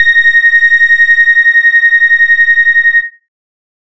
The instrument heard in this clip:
synthesizer bass